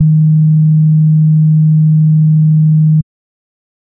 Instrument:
synthesizer bass